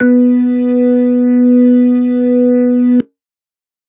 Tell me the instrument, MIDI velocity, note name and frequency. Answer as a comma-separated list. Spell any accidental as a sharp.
electronic organ, 100, B3, 246.9 Hz